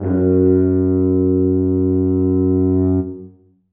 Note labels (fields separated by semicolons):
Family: brass; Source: acoustic; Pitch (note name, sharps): F#2; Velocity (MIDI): 127; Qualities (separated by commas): dark, reverb